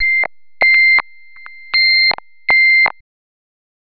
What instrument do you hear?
synthesizer bass